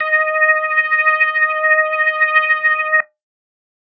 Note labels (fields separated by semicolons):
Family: organ; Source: electronic; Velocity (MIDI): 50; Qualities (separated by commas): distorted